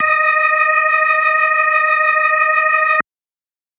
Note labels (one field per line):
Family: organ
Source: electronic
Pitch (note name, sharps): D#5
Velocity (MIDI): 25